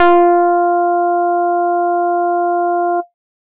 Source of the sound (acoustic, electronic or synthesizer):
synthesizer